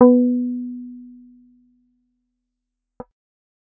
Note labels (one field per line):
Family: bass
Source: synthesizer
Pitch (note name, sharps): B3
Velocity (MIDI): 75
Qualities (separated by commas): dark, fast decay